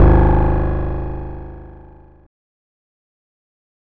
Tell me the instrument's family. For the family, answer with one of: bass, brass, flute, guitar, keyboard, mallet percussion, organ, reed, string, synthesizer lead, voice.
guitar